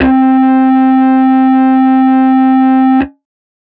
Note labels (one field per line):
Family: guitar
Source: electronic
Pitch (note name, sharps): C4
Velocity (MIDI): 127